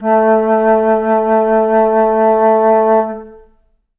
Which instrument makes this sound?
acoustic flute